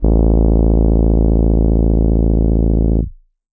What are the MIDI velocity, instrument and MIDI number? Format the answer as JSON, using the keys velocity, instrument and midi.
{"velocity": 127, "instrument": "electronic keyboard", "midi": 21}